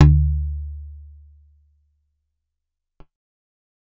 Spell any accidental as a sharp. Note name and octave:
D2